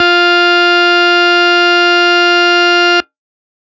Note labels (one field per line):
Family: organ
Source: electronic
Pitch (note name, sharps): F4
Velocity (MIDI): 127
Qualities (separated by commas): distorted